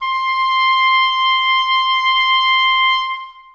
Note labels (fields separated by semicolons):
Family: reed; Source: acoustic; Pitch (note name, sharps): C6; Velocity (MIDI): 127; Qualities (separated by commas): long release, reverb